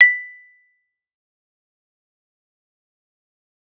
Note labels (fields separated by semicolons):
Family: mallet percussion; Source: acoustic; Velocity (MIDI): 100; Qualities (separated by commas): fast decay, percussive